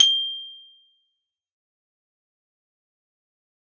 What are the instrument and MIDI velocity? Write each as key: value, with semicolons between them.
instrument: acoustic guitar; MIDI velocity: 25